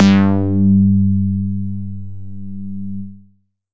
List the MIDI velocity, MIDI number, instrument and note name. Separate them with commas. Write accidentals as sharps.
50, 43, synthesizer bass, G2